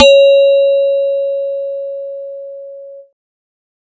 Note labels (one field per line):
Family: bass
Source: synthesizer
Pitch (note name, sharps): C#5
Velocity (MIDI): 25